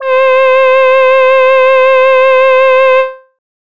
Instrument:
synthesizer voice